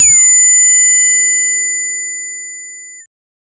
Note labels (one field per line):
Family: bass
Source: synthesizer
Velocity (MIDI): 75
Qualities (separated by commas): distorted, multiphonic